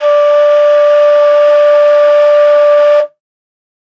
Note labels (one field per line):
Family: flute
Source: acoustic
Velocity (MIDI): 25